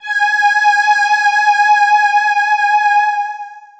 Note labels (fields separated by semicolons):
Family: voice; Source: synthesizer; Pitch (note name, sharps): G#5; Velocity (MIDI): 75; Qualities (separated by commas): bright, distorted, long release